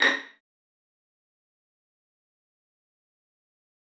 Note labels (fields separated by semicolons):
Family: string; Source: acoustic; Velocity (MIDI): 100; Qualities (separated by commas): fast decay, percussive, reverb